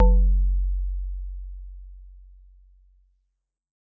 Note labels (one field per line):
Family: mallet percussion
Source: acoustic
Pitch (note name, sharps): F#1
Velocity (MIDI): 100